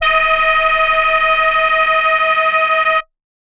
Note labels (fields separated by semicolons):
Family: voice; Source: synthesizer; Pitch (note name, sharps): D#5; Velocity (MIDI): 50; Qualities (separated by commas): multiphonic